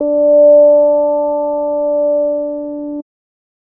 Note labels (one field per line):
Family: bass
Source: synthesizer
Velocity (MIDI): 50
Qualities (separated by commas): distorted